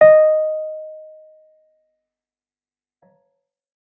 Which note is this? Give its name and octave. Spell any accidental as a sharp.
D#5